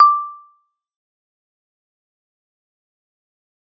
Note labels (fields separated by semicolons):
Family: mallet percussion; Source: acoustic; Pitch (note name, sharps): D6; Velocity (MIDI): 75; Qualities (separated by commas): fast decay, percussive